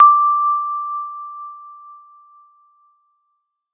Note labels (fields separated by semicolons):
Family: mallet percussion; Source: acoustic; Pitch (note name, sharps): D6; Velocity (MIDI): 100